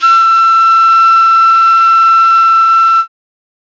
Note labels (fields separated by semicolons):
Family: flute; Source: acoustic; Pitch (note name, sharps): E6; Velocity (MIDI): 75